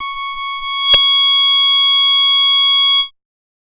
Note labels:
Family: bass; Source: synthesizer; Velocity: 100; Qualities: bright, distorted, multiphonic

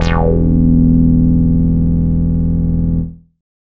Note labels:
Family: bass; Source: synthesizer; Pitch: E0; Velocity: 100; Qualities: bright, distorted, non-linear envelope

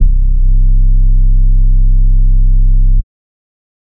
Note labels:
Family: bass; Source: synthesizer; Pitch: C1; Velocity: 50; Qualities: dark, distorted, tempo-synced

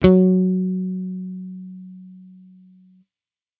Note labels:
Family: bass; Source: electronic; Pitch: F#3; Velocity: 100

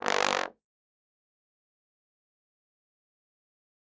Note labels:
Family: brass; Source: acoustic; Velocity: 100; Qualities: bright, fast decay, reverb

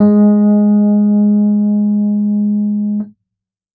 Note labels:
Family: keyboard; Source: electronic; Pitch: G#3; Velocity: 100; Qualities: dark

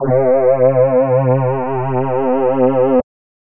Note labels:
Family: voice; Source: synthesizer; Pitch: C3; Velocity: 127

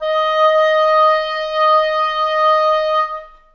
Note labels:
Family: reed; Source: acoustic; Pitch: D#5; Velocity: 75; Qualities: reverb

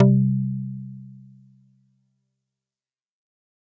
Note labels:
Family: mallet percussion; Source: acoustic; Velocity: 100; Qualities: fast decay, multiphonic

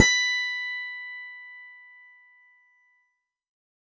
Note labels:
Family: keyboard; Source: electronic; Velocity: 75

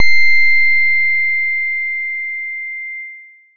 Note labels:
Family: bass; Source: synthesizer; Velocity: 75

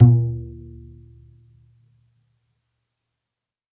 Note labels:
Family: string; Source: acoustic; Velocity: 75; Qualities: percussive, reverb

